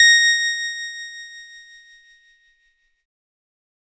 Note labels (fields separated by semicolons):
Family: keyboard; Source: electronic; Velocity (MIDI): 100; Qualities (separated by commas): bright, distorted